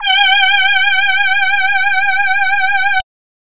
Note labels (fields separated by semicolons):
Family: voice; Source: synthesizer; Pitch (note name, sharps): G5; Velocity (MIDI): 75